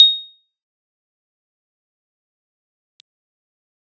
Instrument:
electronic keyboard